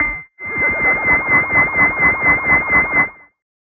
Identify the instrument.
synthesizer bass